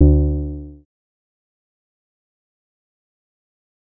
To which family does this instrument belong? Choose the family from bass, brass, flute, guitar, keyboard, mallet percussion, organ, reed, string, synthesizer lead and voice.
synthesizer lead